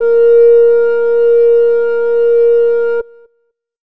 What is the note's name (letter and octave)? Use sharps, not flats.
A#4